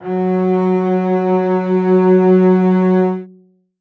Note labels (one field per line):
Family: string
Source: acoustic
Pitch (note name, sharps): F#3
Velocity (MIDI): 75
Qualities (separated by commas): reverb